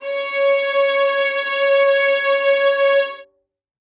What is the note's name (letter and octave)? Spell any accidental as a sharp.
C#5